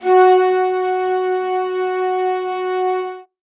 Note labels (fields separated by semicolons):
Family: string; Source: acoustic; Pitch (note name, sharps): F#4; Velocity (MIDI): 127; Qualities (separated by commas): reverb